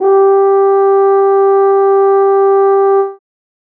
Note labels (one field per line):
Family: brass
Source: acoustic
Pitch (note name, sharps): G4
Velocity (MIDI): 127